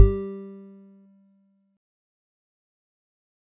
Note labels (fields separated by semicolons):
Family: mallet percussion; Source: acoustic; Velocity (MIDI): 25; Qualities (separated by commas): fast decay, percussive